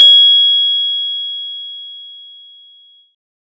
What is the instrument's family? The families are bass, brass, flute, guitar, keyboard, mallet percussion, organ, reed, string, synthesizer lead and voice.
bass